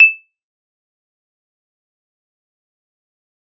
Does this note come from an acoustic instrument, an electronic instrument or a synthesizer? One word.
electronic